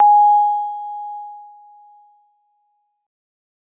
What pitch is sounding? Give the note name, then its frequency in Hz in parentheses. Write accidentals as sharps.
G#5 (830.6 Hz)